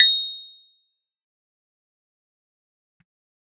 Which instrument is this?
electronic keyboard